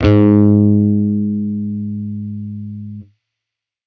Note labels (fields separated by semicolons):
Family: bass; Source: electronic; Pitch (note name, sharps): G#2; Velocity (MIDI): 100; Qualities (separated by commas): distorted